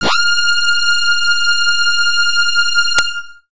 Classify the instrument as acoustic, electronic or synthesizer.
synthesizer